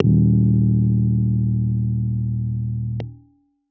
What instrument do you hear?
electronic keyboard